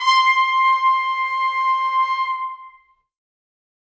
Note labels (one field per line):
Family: brass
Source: acoustic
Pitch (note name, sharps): C6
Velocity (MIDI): 50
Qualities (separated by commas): bright, reverb